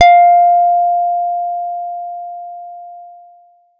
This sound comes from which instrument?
electronic guitar